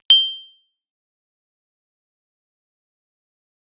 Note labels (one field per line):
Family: bass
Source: synthesizer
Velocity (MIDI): 50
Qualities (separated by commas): bright, fast decay, percussive